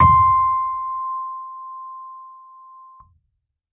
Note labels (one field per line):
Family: keyboard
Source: electronic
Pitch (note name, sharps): C6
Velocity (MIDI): 127